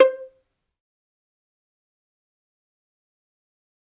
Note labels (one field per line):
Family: string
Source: acoustic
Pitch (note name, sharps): C5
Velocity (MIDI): 75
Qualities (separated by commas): fast decay, percussive, reverb